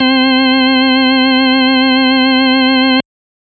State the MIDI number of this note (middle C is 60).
60